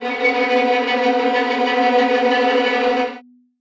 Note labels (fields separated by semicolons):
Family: string; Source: acoustic; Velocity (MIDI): 25; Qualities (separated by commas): bright, non-linear envelope, reverb